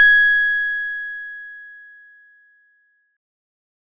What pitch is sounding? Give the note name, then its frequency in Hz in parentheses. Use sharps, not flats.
G#6 (1661 Hz)